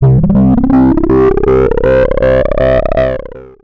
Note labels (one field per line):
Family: bass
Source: synthesizer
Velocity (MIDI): 75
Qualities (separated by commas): distorted, long release, multiphonic, tempo-synced